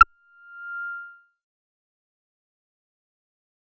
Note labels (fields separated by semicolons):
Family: bass; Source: synthesizer; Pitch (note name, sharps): F6; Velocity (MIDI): 100; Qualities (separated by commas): distorted, fast decay